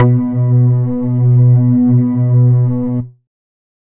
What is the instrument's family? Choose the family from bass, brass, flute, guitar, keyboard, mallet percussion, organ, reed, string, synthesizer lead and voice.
bass